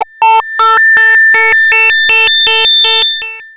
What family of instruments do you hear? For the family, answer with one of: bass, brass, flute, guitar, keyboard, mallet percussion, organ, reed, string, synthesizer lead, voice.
bass